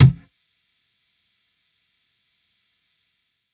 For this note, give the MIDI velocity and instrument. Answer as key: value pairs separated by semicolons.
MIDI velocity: 100; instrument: electronic bass